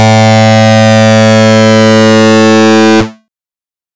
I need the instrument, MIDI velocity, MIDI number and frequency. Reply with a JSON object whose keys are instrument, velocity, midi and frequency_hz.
{"instrument": "synthesizer bass", "velocity": 75, "midi": 45, "frequency_hz": 110}